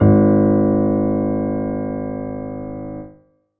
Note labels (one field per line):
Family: keyboard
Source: acoustic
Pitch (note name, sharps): G#1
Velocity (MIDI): 50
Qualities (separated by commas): reverb